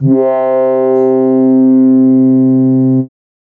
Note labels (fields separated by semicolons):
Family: keyboard; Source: synthesizer; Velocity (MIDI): 75